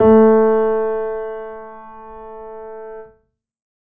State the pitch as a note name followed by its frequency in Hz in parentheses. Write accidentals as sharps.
A3 (220 Hz)